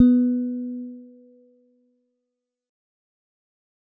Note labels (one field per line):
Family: mallet percussion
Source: acoustic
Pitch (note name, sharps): B3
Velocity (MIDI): 50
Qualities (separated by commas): dark, fast decay